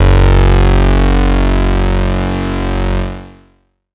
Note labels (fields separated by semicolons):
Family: bass; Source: synthesizer; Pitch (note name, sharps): F#1; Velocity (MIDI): 100; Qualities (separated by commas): bright, distorted, long release